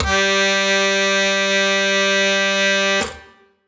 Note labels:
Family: reed; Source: acoustic; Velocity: 100

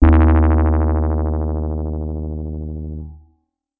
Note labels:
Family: keyboard; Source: electronic; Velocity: 127; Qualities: dark, distorted

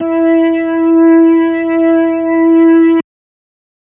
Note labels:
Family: organ; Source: electronic; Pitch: E4; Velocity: 127; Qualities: distorted

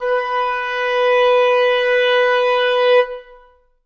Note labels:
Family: reed; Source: acoustic; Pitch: B4; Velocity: 100; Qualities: reverb

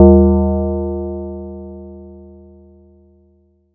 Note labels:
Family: mallet percussion; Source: acoustic; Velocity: 100; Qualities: multiphonic

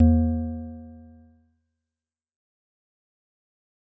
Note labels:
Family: mallet percussion; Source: acoustic; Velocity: 75; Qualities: dark, fast decay

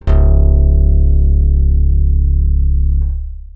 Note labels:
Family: bass; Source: synthesizer; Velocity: 75; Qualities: dark, long release

